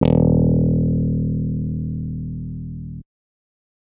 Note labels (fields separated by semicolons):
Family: keyboard; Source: electronic; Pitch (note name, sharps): D#1; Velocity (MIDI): 100; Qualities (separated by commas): distorted